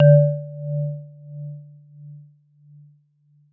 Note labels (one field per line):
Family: mallet percussion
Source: acoustic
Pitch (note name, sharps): D3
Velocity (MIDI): 75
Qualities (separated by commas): non-linear envelope